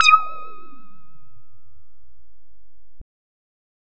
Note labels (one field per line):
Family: bass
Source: synthesizer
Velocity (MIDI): 75